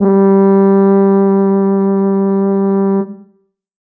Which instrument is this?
acoustic brass instrument